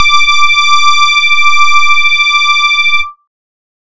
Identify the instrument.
synthesizer bass